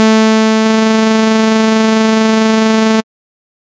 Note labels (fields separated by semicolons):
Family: bass; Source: synthesizer; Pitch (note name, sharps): A3; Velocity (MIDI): 127; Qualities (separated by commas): bright, distorted